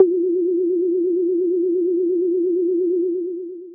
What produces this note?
synthesizer bass